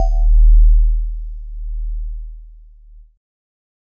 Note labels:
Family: keyboard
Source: electronic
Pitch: D#1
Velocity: 75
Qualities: multiphonic

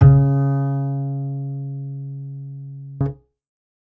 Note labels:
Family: bass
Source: acoustic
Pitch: C#3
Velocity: 100

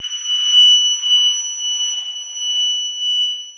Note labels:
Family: keyboard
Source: electronic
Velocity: 25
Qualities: bright, long release

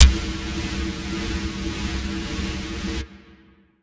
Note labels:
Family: flute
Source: acoustic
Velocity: 100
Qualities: distorted

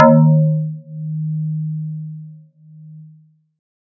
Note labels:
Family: guitar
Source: synthesizer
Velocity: 100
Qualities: dark

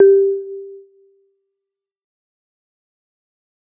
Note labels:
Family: mallet percussion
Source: acoustic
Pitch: G4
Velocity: 50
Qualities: fast decay, percussive, reverb

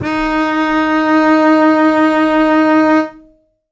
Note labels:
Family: string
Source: acoustic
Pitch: D#4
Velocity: 75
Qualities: reverb

